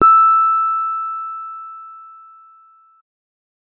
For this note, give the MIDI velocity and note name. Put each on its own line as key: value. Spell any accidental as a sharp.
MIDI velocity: 50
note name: E6